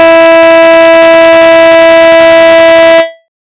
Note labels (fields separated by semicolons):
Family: bass; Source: synthesizer; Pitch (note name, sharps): E4; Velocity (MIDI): 25; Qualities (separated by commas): bright, distorted